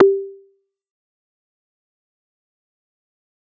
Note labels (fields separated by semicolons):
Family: bass; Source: synthesizer; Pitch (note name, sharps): G4; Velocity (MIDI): 127; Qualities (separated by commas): dark, fast decay, percussive